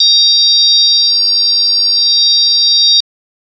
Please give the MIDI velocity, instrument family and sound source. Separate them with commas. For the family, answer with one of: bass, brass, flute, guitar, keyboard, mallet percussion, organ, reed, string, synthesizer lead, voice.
127, organ, electronic